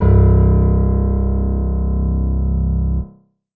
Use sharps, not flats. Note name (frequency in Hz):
C1 (32.7 Hz)